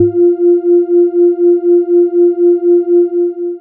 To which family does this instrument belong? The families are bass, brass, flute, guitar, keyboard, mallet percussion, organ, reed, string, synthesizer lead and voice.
bass